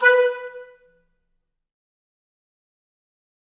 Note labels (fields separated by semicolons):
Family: reed; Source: acoustic; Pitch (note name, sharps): B4; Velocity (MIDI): 75; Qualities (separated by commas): fast decay, percussive, reverb